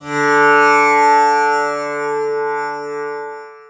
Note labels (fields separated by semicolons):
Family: guitar; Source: acoustic; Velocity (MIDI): 25; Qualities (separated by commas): bright, long release, reverb